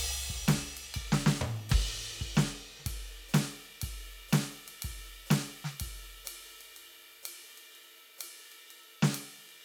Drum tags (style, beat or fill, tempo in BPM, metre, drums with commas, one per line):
swing
beat
124 BPM
4/4
crash, ride, ride bell, hi-hat pedal, snare, high tom, kick